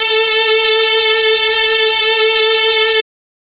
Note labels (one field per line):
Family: string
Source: electronic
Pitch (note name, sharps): A4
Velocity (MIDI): 127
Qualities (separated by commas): distorted, reverb